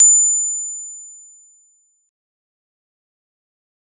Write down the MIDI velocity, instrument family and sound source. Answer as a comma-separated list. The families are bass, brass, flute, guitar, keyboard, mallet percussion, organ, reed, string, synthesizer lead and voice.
25, mallet percussion, acoustic